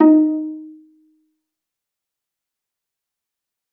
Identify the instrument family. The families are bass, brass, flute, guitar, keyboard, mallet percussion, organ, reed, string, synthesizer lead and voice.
string